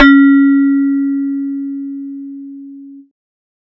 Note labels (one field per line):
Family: bass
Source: synthesizer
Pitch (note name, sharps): C#4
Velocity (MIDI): 50